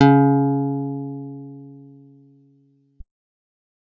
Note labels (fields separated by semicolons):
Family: guitar; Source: acoustic; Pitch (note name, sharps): C#3; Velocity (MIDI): 75